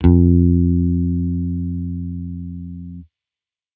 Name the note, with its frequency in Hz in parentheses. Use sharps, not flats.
F2 (87.31 Hz)